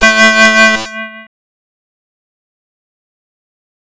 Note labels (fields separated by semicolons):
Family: bass; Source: synthesizer; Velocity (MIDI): 127; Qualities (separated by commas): distorted, fast decay, multiphonic